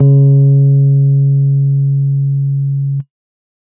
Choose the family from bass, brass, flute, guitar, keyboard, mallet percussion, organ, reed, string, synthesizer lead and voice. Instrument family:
keyboard